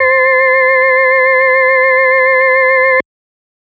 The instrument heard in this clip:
electronic organ